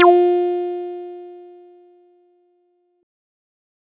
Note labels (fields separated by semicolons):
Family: bass; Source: synthesizer; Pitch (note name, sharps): F4; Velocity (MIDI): 100; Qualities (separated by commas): bright, distorted